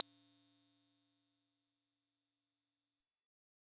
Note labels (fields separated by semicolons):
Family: guitar; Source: electronic; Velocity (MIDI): 75; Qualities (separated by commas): bright